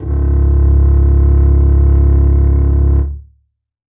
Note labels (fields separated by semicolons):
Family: string; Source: acoustic; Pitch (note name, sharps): C#1; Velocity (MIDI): 75; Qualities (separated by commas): reverb